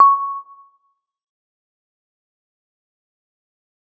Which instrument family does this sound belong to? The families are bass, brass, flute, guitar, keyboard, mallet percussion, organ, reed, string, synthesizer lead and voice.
mallet percussion